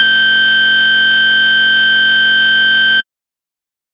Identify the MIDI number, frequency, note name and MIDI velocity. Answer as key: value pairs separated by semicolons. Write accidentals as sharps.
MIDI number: 91; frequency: 1568 Hz; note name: G6; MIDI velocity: 127